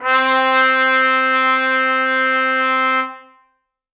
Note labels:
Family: brass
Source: acoustic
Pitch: C4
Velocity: 127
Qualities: bright, reverb

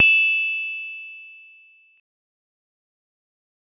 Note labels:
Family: mallet percussion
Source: acoustic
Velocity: 25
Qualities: fast decay, reverb

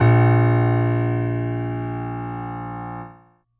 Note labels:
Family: keyboard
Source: acoustic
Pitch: A#1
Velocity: 75

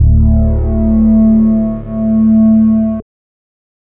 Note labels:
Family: bass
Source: synthesizer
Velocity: 127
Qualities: distorted, multiphonic

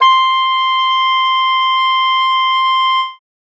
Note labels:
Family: reed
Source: acoustic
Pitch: C6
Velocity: 50

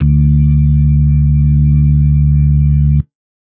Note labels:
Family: organ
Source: electronic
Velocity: 75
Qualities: dark

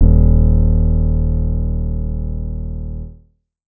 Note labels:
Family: keyboard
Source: synthesizer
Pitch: D#1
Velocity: 25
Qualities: dark

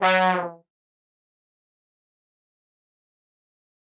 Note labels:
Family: brass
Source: acoustic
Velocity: 75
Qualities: bright, fast decay, reverb

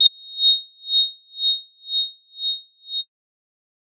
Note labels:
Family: bass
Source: synthesizer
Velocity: 100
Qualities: bright, distorted

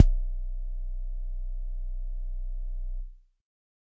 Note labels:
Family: keyboard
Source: electronic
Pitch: B0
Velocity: 100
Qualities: dark

